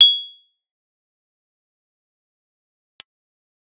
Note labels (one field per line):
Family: bass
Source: synthesizer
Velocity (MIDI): 75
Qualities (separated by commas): bright, fast decay, percussive